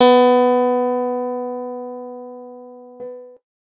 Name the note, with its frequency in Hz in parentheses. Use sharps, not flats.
B3 (246.9 Hz)